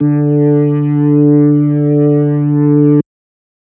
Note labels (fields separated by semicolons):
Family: organ; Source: electronic; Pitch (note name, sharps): D3; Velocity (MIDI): 75; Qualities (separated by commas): distorted